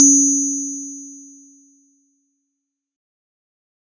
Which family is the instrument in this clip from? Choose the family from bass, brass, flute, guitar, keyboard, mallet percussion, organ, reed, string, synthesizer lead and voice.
mallet percussion